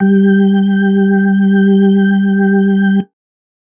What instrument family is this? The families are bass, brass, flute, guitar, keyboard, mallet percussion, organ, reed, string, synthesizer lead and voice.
organ